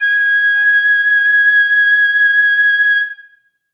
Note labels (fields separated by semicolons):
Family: flute; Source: acoustic; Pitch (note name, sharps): G#6; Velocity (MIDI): 127; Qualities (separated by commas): reverb